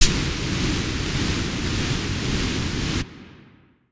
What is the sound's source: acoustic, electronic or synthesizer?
acoustic